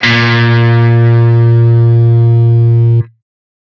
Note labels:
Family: guitar; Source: electronic; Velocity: 100; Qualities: bright, distorted

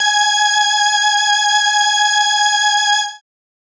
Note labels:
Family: keyboard; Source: synthesizer; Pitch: G#5; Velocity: 100; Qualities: bright

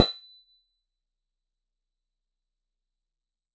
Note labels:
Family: keyboard; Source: electronic; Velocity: 127; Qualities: fast decay, percussive

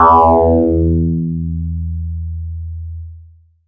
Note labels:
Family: bass; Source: synthesizer; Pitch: E2; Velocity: 127; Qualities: distorted

